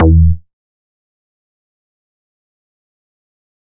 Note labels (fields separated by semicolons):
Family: bass; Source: synthesizer; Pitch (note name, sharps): E2; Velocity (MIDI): 50; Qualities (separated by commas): fast decay, percussive